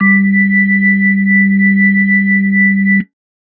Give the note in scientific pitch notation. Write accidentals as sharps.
G3